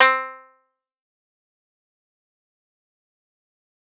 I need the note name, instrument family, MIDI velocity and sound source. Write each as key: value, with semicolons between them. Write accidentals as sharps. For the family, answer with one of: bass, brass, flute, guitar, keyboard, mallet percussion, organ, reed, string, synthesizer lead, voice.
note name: C4; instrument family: guitar; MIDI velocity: 127; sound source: acoustic